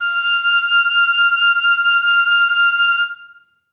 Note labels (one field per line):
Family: flute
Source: acoustic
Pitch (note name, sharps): F6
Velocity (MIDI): 100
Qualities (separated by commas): reverb